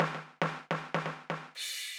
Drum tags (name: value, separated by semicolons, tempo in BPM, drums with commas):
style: rock; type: beat; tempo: 120 BPM; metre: 4/4; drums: crash, snare